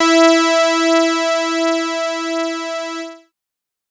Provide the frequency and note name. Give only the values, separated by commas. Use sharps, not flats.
329.6 Hz, E4